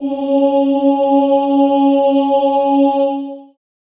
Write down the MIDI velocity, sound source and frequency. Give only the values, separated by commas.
127, acoustic, 277.2 Hz